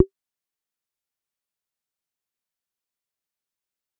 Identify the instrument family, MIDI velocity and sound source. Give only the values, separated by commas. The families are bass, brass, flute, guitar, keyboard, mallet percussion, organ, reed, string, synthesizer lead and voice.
bass, 50, synthesizer